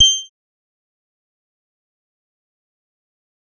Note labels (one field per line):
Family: bass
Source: synthesizer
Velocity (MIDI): 50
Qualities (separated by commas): bright, distorted, fast decay, percussive